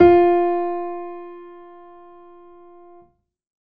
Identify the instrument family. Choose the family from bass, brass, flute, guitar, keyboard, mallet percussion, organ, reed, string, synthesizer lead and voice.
keyboard